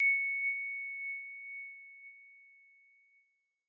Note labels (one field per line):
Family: keyboard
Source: electronic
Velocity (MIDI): 100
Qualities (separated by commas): bright